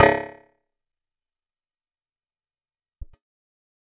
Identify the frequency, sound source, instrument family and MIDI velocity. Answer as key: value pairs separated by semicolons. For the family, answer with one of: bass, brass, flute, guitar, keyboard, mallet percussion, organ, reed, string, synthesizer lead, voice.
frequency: 34.65 Hz; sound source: acoustic; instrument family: guitar; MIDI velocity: 25